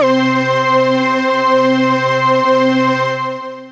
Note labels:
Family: synthesizer lead; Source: synthesizer; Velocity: 100; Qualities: bright, long release

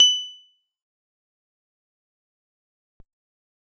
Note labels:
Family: guitar; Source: acoustic; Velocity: 127; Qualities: bright, fast decay, percussive

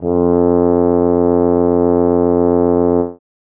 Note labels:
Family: brass; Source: acoustic; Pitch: F2; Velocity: 100; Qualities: dark

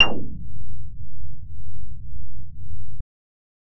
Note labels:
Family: bass; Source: synthesizer; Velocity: 75

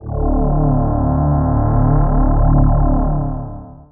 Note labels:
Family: voice; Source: synthesizer; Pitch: D1; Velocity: 25; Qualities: distorted, long release

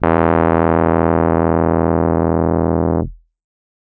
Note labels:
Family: keyboard; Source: electronic; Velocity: 75; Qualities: distorted

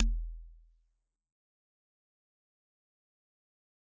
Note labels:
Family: mallet percussion; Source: acoustic; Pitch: E1; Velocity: 127; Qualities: fast decay, percussive

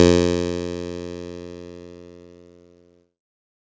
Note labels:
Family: keyboard; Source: electronic; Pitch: F2; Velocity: 75; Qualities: bright, distorted

